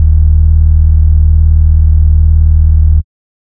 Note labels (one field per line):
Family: bass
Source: synthesizer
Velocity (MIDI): 25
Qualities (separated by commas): dark, distorted